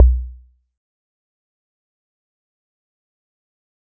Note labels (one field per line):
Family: mallet percussion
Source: acoustic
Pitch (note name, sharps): B1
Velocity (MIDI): 50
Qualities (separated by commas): fast decay, percussive